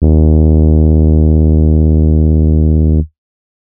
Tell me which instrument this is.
electronic keyboard